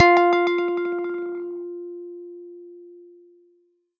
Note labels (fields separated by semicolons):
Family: guitar; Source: electronic; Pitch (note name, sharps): F4; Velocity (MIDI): 100